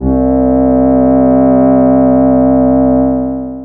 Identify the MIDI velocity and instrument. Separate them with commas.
50, synthesizer voice